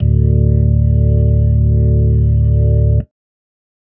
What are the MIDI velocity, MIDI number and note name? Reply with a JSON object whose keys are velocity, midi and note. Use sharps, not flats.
{"velocity": 127, "midi": 26, "note": "D1"}